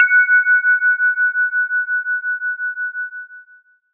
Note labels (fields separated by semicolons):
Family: guitar; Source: synthesizer; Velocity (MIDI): 25; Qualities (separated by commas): bright, long release